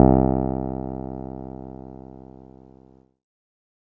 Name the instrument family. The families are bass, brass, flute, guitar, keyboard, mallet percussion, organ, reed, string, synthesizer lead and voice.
keyboard